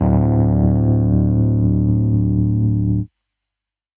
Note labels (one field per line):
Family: keyboard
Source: electronic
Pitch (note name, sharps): D1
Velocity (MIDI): 100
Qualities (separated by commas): distorted